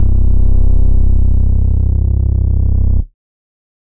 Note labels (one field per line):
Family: bass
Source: synthesizer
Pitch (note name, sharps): C1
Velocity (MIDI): 75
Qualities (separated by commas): distorted, multiphonic, tempo-synced